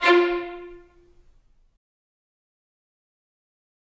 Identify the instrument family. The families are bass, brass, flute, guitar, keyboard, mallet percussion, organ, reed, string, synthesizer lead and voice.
string